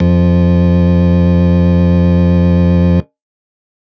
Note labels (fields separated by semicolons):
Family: organ; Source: electronic; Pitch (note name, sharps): F2; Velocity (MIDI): 75